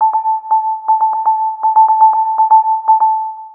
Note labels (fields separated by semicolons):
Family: mallet percussion; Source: synthesizer; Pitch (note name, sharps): A5; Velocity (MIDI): 50; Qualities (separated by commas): long release, multiphonic, percussive, tempo-synced